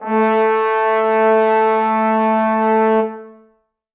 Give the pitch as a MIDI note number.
57